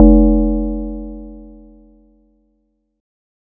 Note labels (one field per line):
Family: mallet percussion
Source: acoustic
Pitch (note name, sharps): F1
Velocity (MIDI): 25